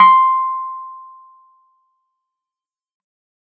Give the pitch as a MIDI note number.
84